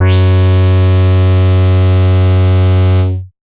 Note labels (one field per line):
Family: bass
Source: synthesizer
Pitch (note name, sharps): F#2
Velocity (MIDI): 100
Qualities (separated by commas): bright, distorted